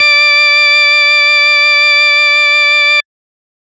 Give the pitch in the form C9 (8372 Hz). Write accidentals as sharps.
D5 (587.3 Hz)